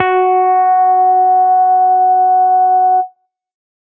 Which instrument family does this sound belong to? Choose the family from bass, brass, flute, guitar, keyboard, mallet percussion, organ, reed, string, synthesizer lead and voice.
bass